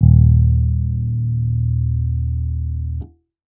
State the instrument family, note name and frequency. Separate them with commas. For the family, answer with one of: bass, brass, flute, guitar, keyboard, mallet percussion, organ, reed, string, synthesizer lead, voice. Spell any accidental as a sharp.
bass, D#1, 38.89 Hz